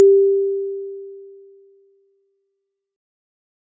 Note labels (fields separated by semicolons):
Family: mallet percussion; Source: acoustic; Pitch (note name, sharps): G4; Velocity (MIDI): 75; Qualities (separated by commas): bright